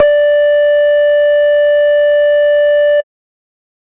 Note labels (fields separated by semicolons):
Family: bass; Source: synthesizer; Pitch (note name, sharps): D5; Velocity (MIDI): 75; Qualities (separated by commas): distorted, tempo-synced